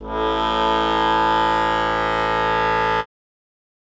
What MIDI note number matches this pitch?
33